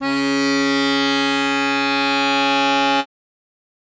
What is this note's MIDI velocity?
100